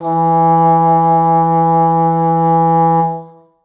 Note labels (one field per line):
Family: reed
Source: acoustic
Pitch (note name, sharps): E3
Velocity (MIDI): 25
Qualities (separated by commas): reverb